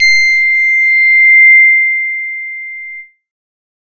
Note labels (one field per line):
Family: bass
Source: synthesizer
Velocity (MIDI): 127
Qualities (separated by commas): bright, distorted